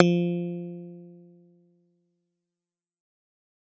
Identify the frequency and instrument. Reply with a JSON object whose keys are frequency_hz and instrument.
{"frequency_hz": 174.6, "instrument": "synthesizer bass"}